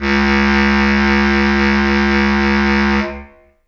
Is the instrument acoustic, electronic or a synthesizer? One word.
acoustic